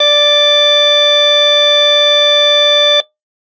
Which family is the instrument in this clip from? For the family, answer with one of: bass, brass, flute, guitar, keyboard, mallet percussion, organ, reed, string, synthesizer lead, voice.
organ